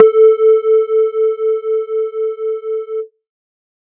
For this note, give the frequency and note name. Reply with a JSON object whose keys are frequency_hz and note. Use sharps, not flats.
{"frequency_hz": 440, "note": "A4"}